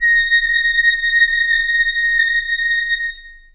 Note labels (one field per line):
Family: reed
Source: acoustic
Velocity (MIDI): 100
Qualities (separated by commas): long release, reverb